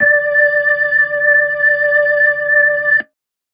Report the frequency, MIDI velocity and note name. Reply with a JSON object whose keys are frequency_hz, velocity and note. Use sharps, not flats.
{"frequency_hz": 587.3, "velocity": 50, "note": "D5"}